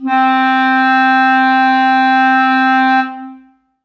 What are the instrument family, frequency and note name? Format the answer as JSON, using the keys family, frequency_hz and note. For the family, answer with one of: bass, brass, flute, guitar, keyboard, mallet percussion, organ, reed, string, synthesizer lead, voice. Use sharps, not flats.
{"family": "reed", "frequency_hz": 261.6, "note": "C4"}